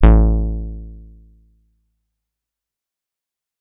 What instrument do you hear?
electronic guitar